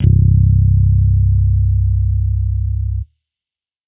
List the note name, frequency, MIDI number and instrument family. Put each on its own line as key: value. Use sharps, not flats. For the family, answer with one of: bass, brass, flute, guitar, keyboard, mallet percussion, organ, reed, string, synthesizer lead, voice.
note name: C1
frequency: 32.7 Hz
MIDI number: 24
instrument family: bass